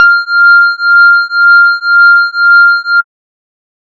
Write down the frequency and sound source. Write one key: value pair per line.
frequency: 1397 Hz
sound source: synthesizer